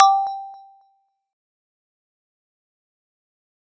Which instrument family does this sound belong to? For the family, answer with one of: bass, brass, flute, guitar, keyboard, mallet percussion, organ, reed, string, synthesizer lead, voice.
mallet percussion